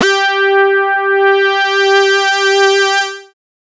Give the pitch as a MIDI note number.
67